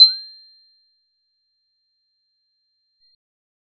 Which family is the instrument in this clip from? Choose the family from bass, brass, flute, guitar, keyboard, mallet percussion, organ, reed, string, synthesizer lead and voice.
bass